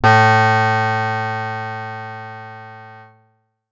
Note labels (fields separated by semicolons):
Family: guitar; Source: acoustic; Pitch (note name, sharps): A2; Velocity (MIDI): 75; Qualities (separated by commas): bright, distorted